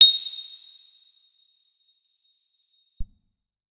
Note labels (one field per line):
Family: guitar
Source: electronic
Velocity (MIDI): 75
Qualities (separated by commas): bright, percussive, reverb